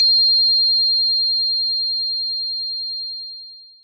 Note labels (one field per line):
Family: mallet percussion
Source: acoustic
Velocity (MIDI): 100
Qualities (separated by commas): bright, distorted, long release